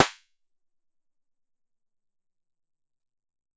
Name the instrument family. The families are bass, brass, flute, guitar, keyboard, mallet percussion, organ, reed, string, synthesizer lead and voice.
guitar